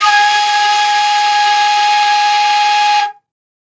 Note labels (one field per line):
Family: flute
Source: acoustic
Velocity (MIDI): 127